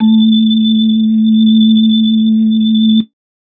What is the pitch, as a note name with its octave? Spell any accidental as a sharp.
A3